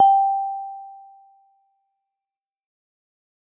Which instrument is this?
acoustic mallet percussion instrument